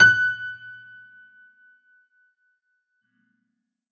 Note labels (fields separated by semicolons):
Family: keyboard; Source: acoustic; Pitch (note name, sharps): F#6; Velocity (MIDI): 127; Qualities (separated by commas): percussive, reverb